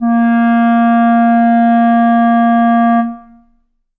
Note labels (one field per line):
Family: reed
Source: acoustic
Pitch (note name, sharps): A#3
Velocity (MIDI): 25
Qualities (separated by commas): dark, reverb